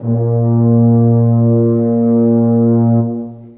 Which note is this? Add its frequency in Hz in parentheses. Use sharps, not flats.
A#2 (116.5 Hz)